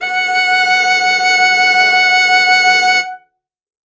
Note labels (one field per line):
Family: string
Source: acoustic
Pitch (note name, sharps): F#5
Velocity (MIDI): 100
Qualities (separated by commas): bright, reverb